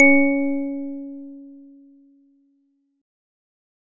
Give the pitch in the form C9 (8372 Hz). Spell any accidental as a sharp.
C#4 (277.2 Hz)